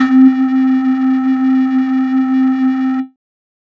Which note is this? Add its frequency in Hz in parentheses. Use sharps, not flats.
C4 (261.6 Hz)